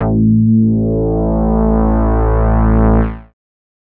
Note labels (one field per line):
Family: bass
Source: synthesizer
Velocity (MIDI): 100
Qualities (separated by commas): distorted, multiphonic